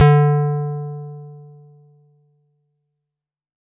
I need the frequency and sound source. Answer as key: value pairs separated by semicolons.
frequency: 146.8 Hz; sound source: electronic